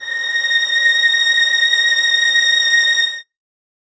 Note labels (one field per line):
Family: string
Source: acoustic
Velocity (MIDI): 50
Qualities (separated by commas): reverb